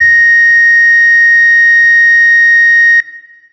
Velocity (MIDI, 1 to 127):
127